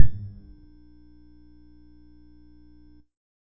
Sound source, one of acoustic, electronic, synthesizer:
synthesizer